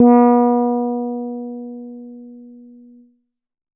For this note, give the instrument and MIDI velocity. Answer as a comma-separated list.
synthesizer bass, 127